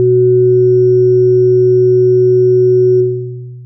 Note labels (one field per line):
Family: synthesizer lead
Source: synthesizer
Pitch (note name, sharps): B2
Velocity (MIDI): 75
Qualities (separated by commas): long release